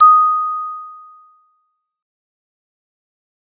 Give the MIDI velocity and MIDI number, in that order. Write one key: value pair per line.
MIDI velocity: 100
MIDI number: 87